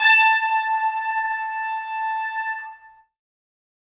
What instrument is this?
acoustic brass instrument